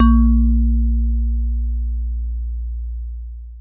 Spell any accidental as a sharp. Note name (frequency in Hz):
A#1 (58.27 Hz)